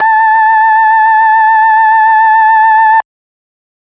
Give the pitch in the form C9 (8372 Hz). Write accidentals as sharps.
A5 (880 Hz)